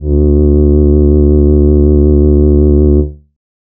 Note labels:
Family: voice; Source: synthesizer; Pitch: D2; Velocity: 75; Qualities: dark

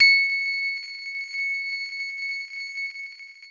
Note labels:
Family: guitar; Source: electronic; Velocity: 75; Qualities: bright, long release

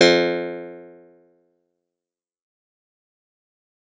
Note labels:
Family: guitar; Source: acoustic; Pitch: F2; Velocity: 25; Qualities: bright, fast decay

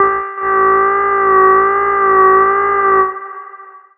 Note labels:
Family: bass; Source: synthesizer; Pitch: G4; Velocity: 100; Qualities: long release, reverb

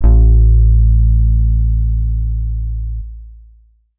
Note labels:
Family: guitar; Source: electronic; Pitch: A1; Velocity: 50; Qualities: distorted, long release

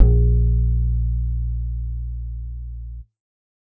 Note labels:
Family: bass; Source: synthesizer; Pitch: A#1; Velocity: 75; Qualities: dark, reverb

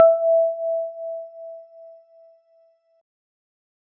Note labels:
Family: keyboard; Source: electronic; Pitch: E5; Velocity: 50; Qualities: dark

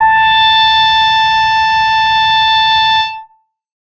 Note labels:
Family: bass; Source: synthesizer; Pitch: A5; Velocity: 50; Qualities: distorted

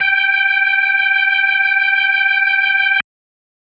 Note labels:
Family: organ; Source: electronic; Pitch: G5; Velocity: 127

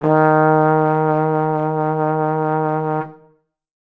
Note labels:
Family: brass; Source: acoustic; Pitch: D#3; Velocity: 75

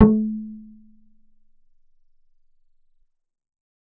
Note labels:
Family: bass; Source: synthesizer; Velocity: 100; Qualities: dark, percussive, reverb

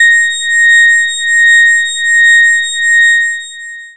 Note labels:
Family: bass; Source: synthesizer; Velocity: 127; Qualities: bright, distorted, long release

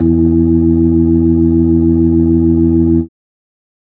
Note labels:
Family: organ; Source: electronic; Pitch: E2; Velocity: 50

